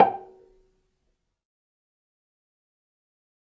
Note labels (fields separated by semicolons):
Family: string; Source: acoustic; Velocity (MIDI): 25; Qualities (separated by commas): fast decay, percussive, reverb